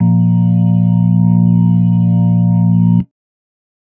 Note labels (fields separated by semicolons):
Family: organ; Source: electronic; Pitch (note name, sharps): A#1; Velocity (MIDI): 127; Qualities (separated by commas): dark